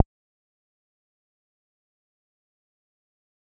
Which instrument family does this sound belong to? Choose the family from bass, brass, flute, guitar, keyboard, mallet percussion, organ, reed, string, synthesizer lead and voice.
bass